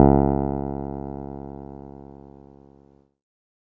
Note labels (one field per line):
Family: keyboard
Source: electronic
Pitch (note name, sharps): C#2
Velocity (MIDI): 50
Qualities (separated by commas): dark